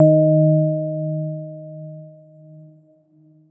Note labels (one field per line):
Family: keyboard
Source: electronic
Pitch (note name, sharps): D#3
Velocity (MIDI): 100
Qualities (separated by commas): dark